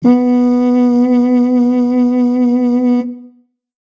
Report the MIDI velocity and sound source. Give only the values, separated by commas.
50, acoustic